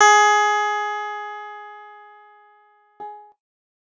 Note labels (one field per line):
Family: guitar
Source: electronic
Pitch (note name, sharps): G#4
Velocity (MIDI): 100